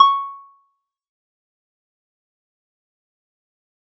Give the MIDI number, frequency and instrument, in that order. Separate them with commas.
85, 1109 Hz, acoustic guitar